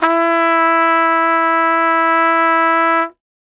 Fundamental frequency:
329.6 Hz